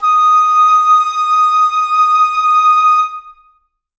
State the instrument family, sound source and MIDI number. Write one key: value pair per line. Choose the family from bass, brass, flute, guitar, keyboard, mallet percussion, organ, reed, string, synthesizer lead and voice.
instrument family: flute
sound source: acoustic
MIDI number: 87